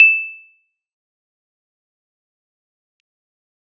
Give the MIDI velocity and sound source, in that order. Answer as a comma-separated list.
100, electronic